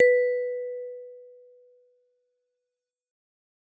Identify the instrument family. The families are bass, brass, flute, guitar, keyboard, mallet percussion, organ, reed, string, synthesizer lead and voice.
mallet percussion